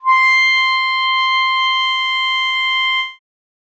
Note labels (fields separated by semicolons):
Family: reed; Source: acoustic; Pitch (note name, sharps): C6; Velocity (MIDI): 127